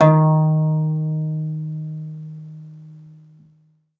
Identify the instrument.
acoustic guitar